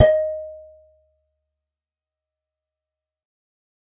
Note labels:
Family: guitar; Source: acoustic; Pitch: D#5; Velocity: 50; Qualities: fast decay, percussive

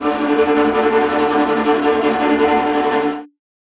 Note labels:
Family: string; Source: acoustic; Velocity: 25; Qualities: non-linear envelope, reverb

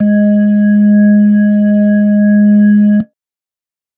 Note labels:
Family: keyboard; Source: electronic; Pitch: G#3; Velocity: 127

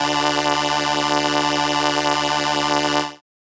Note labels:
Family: keyboard; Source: synthesizer; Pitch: D2; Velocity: 127; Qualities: bright

